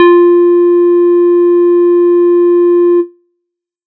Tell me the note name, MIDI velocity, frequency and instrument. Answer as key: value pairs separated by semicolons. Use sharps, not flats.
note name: F4; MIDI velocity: 100; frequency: 349.2 Hz; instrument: synthesizer bass